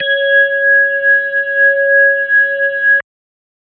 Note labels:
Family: organ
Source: electronic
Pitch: C#5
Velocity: 100

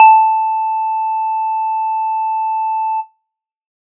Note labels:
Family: bass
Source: synthesizer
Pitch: A5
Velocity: 100

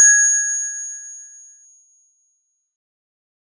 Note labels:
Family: mallet percussion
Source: acoustic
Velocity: 25

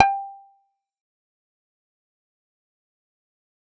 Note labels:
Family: bass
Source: synthesizer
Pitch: G5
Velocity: 25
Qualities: fast decay, percussive

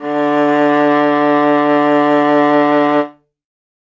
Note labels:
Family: string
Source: acoustic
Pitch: D3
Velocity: 50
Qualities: reverb

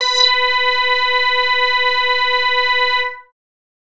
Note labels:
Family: bass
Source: synthesizer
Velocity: 100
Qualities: distorted

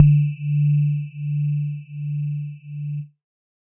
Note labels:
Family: synthesizer lead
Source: synthesizer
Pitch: D3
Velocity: 25

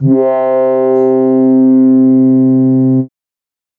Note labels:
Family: keyboard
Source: synthesizer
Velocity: 50

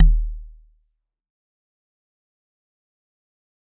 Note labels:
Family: mallet percussion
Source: acoustic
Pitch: D#1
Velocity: 100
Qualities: dark, fast decay, percussive

